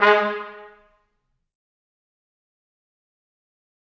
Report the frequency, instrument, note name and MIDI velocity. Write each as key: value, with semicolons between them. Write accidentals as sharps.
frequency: 207.7 Hz; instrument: acoustic brass instrument; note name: G#3; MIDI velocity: 100